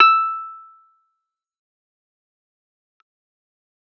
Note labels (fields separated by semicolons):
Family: keyboard; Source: electronic; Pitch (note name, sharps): E6; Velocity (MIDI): 100; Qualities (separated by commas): fast decay, percussive